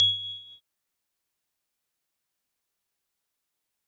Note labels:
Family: keyboard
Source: electronic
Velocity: 25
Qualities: bright, fast decay, percussive, reverb

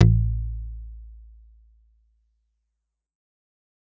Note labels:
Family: guitar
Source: electronic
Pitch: A1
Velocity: 75

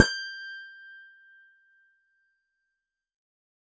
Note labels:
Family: keyboard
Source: electronic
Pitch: G6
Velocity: 50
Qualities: fast decay

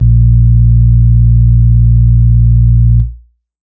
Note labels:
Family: organ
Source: electronic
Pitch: A#1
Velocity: 75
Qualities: dark

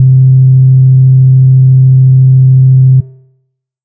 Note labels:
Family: bass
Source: synthesizer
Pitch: C3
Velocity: 75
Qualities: dark

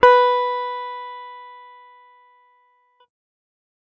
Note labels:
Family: guitar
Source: electronic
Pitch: B4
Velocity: 127

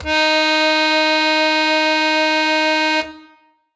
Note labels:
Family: reed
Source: acoustic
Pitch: D#4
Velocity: 25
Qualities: bright

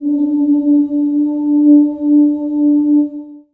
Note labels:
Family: voice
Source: acoustic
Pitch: D4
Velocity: 75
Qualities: reverb

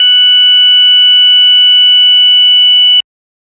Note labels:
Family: organ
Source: electronic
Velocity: 127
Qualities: bright, distorted

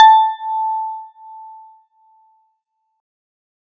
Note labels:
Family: guitar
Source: synthesizer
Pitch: A5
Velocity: 25

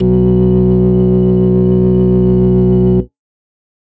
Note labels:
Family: organ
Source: electronic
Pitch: B1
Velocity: 100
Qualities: distorted

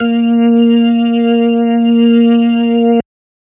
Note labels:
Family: organ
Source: electronic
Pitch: A#3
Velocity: 25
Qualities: distorted

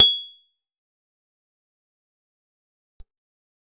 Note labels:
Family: guitar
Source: acoustic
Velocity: 100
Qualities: bright, fast decay, percussive

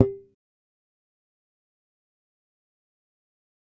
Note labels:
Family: bass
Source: electronic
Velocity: 25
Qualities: fast decay, percussive

